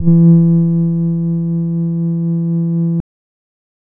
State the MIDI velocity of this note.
25